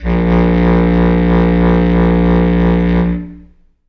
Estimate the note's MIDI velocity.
50